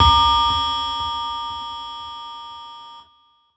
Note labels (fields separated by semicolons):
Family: keyboard; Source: electronic; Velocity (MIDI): 100; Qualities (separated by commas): bright, distorted